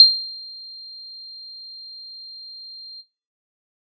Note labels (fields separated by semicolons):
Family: bass; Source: synthesizer; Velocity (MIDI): 127; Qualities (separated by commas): bright